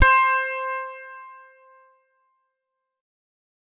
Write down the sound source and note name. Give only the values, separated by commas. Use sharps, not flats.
electronic, C5